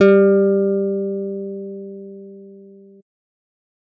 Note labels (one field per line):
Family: bass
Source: synthesizer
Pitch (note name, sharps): G3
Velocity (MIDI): 127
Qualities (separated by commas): distorted